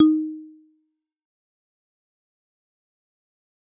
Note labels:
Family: mallet percussion; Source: acoustic; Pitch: D#4; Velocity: 75; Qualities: fast decay, percussive

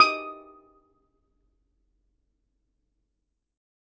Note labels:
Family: mallet percussion; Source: acoustic; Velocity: 100; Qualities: percussive, reverb

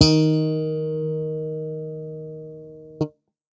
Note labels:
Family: bass; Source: electronic; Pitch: D#3; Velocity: 100

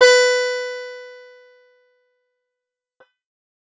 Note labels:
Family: guitar; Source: acoustic; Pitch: B4; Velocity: 127; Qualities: bright, distorted, fast decay

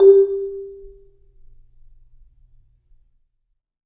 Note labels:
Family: mallet percussion; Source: acoustic; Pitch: G4; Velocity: 50; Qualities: dark, reverb

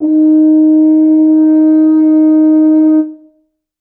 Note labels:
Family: brass; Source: acoustic; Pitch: D#4; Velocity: 100; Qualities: reverb

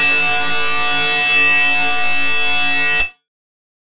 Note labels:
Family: bass; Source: synthesizer; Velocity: 127; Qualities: bright, distorted

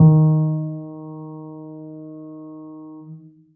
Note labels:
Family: keyboard; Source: acoustic; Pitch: D#3; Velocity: 25; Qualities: dark

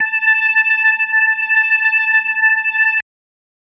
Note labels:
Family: organ; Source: electronic; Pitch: A5; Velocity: 75; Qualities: distorted

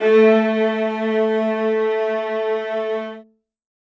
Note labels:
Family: string; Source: acoustic; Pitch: A3; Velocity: 127; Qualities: reverb

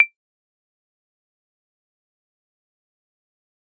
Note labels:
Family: mallet percussion; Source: acoustic; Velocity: 100; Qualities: dark, fast decay, percussive, reverb

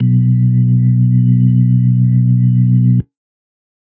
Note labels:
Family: organ; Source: electronic; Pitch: B1; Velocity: 25; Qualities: dark

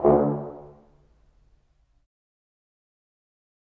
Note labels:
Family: brass; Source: acoustic; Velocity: 50; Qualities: fast decay, percussive, reverb

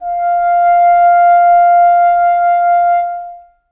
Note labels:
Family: reed; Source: acoustic; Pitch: F5; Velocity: 75; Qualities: long release, reverb

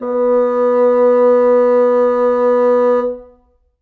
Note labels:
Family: reed; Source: acoustic; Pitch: B3; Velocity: 75; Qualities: reverb

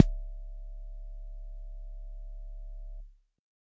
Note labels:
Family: keyboard; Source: electronic; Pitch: C#1; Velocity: 127; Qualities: dark

